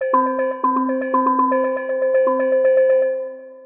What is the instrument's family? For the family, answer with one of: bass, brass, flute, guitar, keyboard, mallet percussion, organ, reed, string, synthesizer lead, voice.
mallet percussion